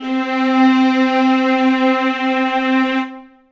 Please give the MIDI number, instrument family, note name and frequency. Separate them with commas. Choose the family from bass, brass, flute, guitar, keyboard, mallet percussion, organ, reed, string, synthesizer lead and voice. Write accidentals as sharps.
60, string, C4, 261.6 Hz